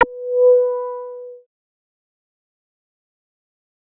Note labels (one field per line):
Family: bass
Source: synthesizer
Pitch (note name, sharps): B4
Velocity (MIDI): 127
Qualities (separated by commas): distorted, fast decay